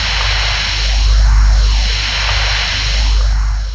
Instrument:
electronic keyboard